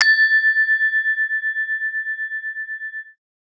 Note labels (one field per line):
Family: mallet percussion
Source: acoustic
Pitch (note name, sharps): A6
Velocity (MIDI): 100